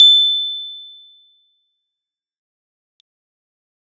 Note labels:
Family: keyboard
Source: electronic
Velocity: 50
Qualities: bright, fast decay

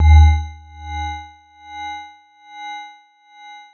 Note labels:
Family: mallet percussion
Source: electronic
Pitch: D#2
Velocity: 127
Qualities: long release

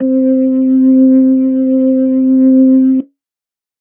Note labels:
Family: organ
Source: electronic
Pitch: C4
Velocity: 25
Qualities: dark

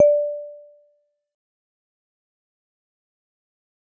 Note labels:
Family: mallet percussion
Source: acoustic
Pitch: D5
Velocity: 25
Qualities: fast decay, percussive

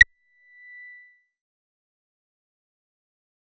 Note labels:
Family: bass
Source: synthesizer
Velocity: 127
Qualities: distorted, fast decay, percussive

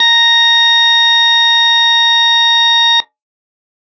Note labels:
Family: organ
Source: electronic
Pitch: A#5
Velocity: 127

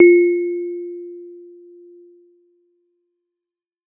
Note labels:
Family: mallet percussion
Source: acoustic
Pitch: F4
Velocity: 127

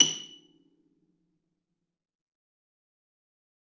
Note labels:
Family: string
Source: acoustic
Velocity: 100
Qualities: fast decay, percussive, reverb

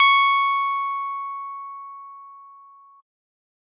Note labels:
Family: keyboard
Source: acoustic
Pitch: C#6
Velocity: 127

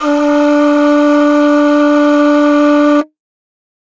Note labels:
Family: flute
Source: acoustic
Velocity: 25

